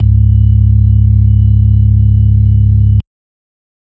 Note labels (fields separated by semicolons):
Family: organ; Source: electronic; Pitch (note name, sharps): C#1; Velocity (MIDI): 25; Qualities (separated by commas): dark